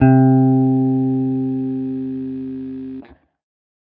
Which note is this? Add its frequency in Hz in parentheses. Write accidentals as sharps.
C3 (130.8 Hz)